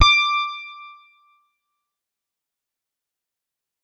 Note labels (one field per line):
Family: guitar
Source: electronic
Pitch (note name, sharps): D6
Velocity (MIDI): 75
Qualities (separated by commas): distorted, fast decay